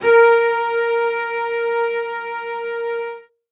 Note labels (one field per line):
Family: string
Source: acoustic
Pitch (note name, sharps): A#4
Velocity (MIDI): 127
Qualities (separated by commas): reverb